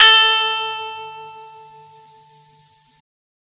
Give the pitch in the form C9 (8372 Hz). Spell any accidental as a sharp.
A4 (440 Hz)